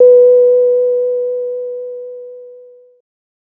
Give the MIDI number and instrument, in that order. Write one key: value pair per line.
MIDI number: 71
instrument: synthesizer bass